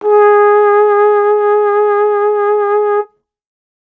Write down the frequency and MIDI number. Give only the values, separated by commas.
415.3 Hz, 68